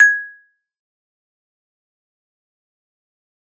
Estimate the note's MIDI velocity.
127